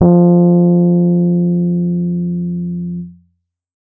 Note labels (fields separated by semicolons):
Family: keyboard; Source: electronic; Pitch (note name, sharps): F3; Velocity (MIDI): 127; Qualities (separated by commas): dark